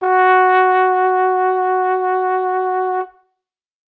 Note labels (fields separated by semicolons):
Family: brass; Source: acoustic; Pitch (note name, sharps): F#4; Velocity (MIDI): 50